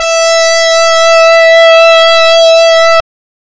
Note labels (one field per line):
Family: reed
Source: synthesizer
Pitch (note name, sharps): E5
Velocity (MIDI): 100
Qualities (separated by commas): distorted, non-linear envelope